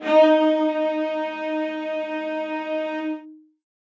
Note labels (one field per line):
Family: string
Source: acoustic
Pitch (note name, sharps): D#4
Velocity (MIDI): 127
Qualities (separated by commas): reverb